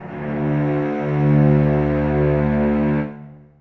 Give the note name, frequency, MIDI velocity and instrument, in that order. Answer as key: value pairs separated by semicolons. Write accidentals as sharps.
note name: D2; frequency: 73.42 Hz; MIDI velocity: 25; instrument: acoustic string instrument